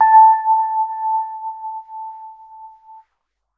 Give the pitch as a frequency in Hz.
880 Hz